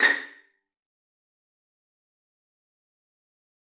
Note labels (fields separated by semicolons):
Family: string; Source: acoustic; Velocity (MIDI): 127; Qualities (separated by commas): fast decay, percussive, reverb